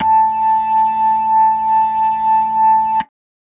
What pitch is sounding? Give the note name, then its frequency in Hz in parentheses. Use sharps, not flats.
A5 (880 Hz)